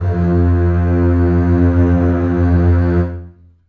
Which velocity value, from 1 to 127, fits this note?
127